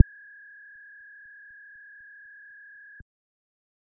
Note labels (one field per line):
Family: bass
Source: synthesizer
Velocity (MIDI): 50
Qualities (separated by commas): dark, percussive